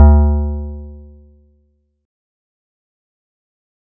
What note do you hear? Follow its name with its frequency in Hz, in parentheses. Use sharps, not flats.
D2 (73.42 Hz)